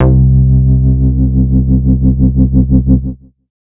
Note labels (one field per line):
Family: bass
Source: synthesizer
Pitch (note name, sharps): C2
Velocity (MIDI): 50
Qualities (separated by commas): distorted